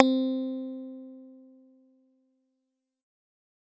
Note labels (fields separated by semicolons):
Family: bass; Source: synthesizer; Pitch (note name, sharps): C4; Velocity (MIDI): 75; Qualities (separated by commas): fast decay